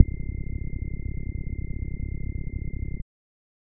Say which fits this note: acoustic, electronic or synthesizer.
synthesizer